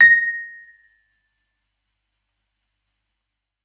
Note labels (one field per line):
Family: keyboard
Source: electronic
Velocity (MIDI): 75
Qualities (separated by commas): percussive